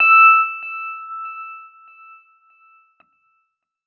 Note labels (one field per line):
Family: keyboard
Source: electronic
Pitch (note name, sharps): E6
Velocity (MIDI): 100